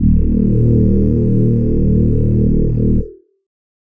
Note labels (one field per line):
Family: voice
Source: synthesizer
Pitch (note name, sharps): D#1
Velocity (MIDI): 127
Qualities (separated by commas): multiphonic